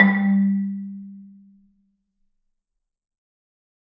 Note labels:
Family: mallet percussion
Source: acoustic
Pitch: G3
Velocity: 75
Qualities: reverb

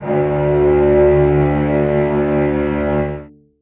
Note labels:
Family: string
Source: acoustic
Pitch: D2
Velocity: 50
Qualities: reverb

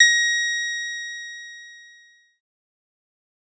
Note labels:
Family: bass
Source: synthesizer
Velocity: 50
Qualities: distorted, fast decay

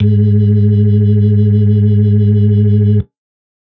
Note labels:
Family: organ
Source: electronic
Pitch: G#2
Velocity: 75

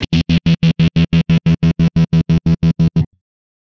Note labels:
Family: guitar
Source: electronic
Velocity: 100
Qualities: bright, distorted, tempo-synced

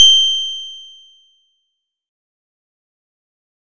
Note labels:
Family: guitar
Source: synthesizer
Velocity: 25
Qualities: bright, fast decay

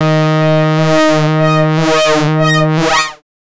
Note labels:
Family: bass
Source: synthesizer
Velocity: 127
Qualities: distorted, non-linear envelope

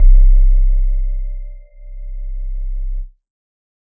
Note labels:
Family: synthesizer lead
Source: synthesizer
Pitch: C1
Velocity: 25

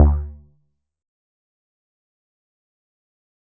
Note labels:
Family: bass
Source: synthesizer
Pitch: D2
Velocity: 127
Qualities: dark, fast decay, percussive

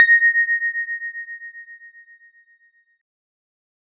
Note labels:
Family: keyboard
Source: electronic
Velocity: 50

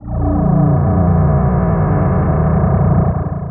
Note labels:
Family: voice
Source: synthesizer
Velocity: 100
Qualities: bright, distorted, long release

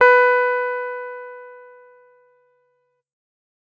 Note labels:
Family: guitar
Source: electronic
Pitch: B4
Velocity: 25

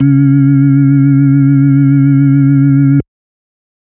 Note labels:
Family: organ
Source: electronic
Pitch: C#3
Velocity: 75

